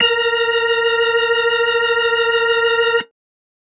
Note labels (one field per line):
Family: organ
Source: electronic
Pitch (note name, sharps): A#4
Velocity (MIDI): 100